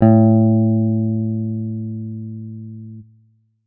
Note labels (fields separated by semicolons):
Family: guitar; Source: electronic; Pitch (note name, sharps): A2; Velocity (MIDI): 25